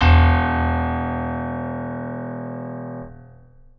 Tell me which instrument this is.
electronic organ